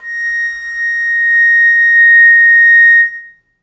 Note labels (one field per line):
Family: flute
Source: acoustic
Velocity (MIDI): 25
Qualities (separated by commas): reverb